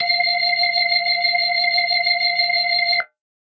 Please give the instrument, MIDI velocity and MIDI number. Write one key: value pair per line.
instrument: electronic organ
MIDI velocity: 50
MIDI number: 77